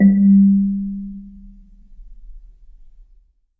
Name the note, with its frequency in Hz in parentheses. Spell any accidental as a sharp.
G3 (196 Hz)